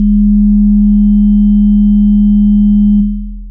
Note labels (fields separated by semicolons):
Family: synthesizer lead; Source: synthesizer; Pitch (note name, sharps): E1; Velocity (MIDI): 127; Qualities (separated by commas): long release